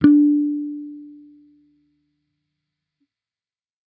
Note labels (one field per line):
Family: bass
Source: electronic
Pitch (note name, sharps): D4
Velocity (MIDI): 25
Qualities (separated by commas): fast decay